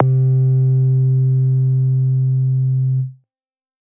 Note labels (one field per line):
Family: bass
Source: synthesizer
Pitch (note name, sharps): C3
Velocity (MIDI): 100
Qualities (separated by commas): distorted